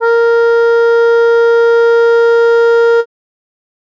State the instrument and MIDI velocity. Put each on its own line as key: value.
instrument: acoustic reed instrument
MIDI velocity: 127